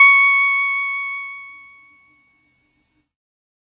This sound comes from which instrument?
electronic keyboard